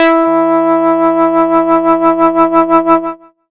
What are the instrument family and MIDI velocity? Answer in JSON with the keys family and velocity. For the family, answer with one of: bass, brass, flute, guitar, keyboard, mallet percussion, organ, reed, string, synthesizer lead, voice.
{"family": "bass", "velocity": 50}